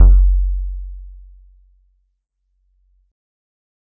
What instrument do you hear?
electronic keyboard